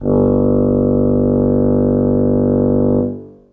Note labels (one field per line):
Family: reed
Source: acoustic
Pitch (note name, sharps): G1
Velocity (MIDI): 50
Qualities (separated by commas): reverb